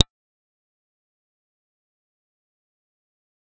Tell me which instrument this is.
synthesizer bass